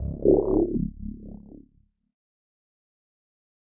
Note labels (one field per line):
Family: keyboard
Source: electronic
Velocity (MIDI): 25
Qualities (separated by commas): distorted, fast decay, non-linear envelope